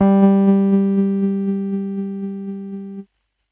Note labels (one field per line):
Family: keyboard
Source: electronic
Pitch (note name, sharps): G3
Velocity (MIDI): 75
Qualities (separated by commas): distorted, tempo-synced